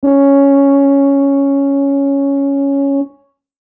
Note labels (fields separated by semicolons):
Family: brass; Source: acoustic; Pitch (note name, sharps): C#4; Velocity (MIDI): 50; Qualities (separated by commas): dark